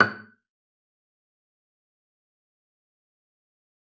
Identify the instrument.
acoustic string instrument